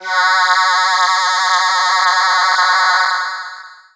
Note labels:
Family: voice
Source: synthesizer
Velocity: 127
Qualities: bright, distorted, long release

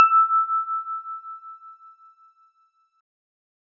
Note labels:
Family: keyboard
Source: electronic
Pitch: E6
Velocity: 75

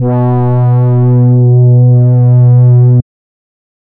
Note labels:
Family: reed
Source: synthesizer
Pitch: B2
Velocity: 25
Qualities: distorted, non-linear envelope

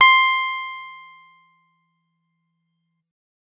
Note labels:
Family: guitar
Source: electronic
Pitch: C6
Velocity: 25

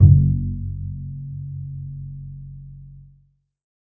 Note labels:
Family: string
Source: acoustic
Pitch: F#1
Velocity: 75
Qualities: dark, reverb

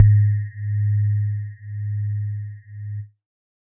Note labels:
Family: synthesizer lead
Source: synthesizer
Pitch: G#2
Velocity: 50

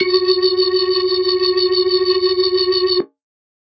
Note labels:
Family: organ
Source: electronic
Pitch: F#4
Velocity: 25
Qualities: bright

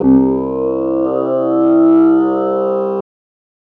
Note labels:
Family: voice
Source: synthesizer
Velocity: 127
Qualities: distorted

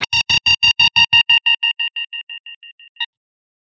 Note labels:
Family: guitar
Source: electronic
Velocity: 75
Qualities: bright, distorted, tempo-synced

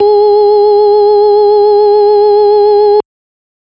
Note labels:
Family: organ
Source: electronic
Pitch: G#4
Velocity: 100

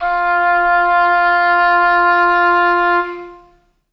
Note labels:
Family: reed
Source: acoustic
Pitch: F4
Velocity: 25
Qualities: long release, reverb

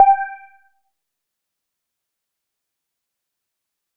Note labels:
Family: bass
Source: synthesizer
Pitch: G5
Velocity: 127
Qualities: fast decay, percussive

